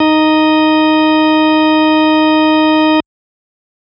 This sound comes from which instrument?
electronic organ